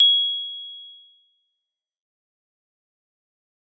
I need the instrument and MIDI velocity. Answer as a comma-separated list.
acoustic mallet percussion instrument, 100